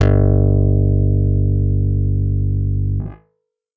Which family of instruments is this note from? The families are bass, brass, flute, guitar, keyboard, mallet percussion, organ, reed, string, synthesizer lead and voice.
guitar